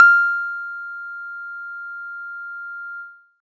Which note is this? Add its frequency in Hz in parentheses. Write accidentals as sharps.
F6 (1397 Hz)